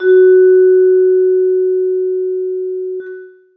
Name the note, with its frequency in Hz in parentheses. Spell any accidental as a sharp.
F#4 (370 Hz)